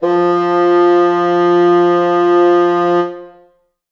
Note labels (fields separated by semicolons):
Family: reed; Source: acoustic; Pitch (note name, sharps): F3; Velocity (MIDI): 127; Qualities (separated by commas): reverb